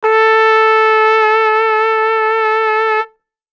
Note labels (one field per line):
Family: brass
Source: acoustic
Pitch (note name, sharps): A4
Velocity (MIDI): 100